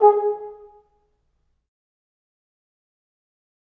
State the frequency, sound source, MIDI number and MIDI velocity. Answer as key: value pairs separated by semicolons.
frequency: 415.3 Hz; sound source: acoustic; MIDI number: 68; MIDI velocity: 25